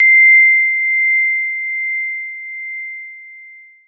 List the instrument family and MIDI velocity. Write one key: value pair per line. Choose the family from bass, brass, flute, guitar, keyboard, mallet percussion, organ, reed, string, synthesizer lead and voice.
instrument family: keyboard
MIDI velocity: 127